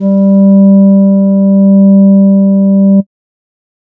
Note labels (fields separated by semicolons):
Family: flute; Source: synthesizer; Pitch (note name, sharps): G3; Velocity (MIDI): 75; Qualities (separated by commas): dark